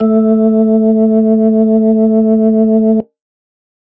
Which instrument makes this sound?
electronic organ